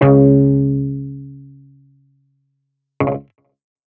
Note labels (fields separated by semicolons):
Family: guitar; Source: electronic; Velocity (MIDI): 25; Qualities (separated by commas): distorted